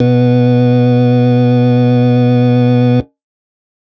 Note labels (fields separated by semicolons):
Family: organ; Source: electronic; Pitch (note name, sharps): B2; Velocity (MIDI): 75